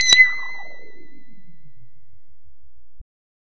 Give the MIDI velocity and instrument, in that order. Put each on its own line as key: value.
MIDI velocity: 100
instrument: synthesizer bass